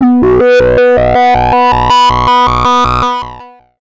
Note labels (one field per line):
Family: bass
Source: synthesizer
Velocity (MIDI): 25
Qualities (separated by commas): distorted, long release, multiphonic, tempo-synced